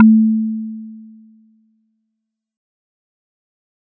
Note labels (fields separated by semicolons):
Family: mallet percussion; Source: acoustic; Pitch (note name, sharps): A3; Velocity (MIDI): 75; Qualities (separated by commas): fast decay